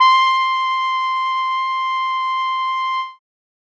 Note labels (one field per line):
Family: brass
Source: acoustic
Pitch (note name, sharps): C6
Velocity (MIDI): 100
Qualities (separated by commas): bright